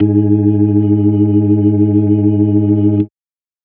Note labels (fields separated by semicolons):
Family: organ; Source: electronic; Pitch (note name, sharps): G#2; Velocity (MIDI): 75